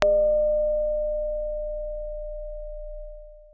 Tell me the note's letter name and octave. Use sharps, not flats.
A#0